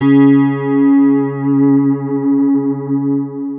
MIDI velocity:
25